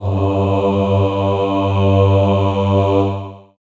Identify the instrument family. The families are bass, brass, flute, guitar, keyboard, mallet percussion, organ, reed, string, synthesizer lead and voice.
voice